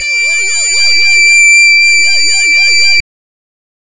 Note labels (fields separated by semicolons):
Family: reed; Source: synthesizer; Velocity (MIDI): 127; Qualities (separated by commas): distorted, non-linear envelope